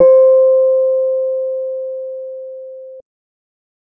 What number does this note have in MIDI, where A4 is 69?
72